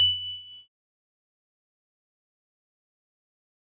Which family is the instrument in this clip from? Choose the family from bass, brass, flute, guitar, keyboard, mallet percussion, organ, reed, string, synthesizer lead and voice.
keyboard